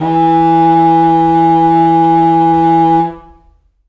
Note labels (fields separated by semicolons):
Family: reed; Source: acoustic; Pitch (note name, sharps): E3; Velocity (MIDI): 75; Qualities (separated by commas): distorted, long release, reverb